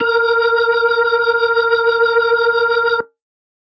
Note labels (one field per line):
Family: organ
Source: electronic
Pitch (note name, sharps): A#4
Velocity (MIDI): 25